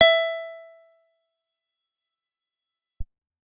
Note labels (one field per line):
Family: guitar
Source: acoustic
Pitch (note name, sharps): E5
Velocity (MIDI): 75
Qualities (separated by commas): percussive